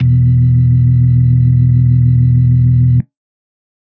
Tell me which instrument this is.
electronic organ